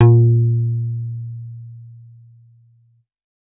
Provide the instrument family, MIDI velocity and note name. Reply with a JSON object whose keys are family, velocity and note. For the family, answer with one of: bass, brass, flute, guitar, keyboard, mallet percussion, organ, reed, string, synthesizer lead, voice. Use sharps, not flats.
{"family": "bass", "velocity": 75, "note": "A#2"}